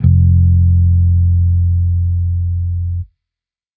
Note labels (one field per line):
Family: bass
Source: electronic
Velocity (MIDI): 25